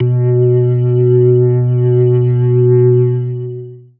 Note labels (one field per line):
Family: organ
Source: electronic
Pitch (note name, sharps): B2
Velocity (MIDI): 100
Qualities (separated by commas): long release